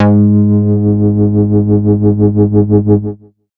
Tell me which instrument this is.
synthesizer bass